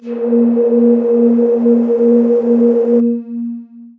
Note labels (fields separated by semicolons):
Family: voice; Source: synthesizer; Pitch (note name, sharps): A#3; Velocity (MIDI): 75; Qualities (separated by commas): distorted, long release